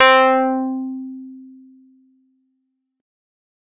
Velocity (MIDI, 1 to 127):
127